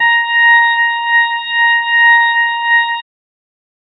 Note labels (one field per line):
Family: organ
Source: electronic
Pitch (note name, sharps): A#5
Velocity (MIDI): 25